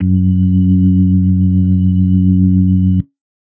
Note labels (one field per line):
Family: organ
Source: electronic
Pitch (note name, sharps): F#2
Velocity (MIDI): 127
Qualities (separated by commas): dark